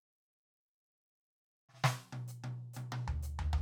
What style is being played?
Purdie shuffle